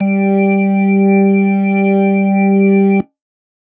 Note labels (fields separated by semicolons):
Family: organ; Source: electronic; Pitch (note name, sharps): G3; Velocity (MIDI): 75